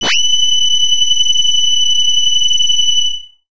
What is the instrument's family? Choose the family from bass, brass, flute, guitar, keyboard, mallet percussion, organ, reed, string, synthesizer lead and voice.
bass